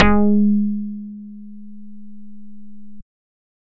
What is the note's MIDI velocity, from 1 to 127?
75